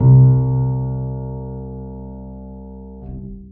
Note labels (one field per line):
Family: keyboard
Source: acoustic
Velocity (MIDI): 50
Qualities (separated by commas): dark, reverb